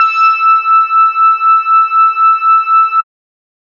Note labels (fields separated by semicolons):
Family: bass; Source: synthesizer; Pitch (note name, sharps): E6; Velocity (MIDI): 50